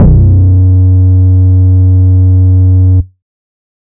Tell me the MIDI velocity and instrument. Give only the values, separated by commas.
50, synthesizer bass